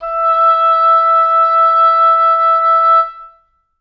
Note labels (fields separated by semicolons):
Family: reed; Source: acoustic; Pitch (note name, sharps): E5; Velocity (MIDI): 100; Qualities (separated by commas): reverb